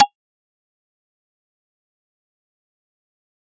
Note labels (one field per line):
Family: mallet percussion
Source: electronic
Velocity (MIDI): 127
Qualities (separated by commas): fast decay, percussive